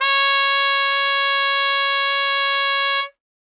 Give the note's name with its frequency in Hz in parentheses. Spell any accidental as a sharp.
C#5 (554.4 Hz)